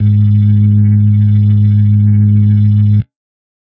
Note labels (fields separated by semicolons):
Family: organ; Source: electronic; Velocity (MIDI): 100; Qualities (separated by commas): dark